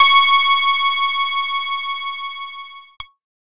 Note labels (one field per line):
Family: keyboard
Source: electronic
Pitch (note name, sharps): C#6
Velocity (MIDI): 127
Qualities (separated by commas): bright, distorted